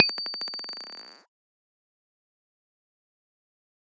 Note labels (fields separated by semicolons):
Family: guitar; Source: electronic; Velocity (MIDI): 75; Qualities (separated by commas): fast decay